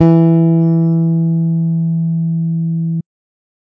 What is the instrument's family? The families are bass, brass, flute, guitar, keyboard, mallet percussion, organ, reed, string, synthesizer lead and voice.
bass